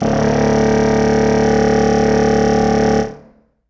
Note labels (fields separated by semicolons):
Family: reed; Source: acoustic; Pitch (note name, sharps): D1; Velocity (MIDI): 127; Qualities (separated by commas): distorted, reverb